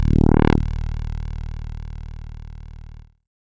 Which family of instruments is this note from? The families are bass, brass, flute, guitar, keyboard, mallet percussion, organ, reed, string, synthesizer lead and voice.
keyboard